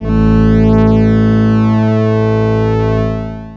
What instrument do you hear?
electronic organ